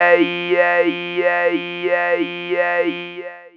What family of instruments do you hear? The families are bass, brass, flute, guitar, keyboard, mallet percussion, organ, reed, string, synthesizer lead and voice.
voice